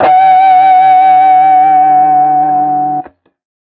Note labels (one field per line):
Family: guitar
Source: electronic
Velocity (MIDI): 127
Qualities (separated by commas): distorted